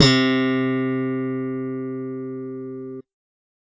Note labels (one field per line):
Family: bass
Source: electronic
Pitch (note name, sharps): C3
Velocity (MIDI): 127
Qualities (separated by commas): bright